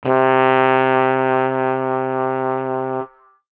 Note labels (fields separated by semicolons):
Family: brass; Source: acoustic; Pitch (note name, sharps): C3; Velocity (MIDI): 50